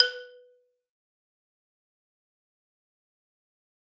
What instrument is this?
acoustic mallet percussion instrument